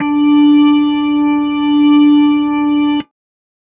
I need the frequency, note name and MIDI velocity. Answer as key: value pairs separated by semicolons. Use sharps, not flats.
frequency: 293.7 Hz; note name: D4; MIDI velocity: 50